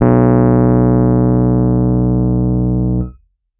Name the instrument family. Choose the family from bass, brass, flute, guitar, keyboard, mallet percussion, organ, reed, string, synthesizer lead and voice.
keyboard